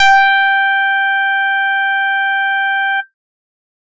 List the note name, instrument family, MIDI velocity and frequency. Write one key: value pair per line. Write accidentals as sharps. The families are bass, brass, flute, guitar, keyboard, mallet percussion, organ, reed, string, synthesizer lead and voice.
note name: G5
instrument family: bass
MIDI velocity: 75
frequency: 784 Hz